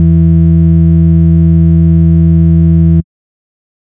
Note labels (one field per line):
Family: bass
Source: synthesizer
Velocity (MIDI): 50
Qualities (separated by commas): dark, distorted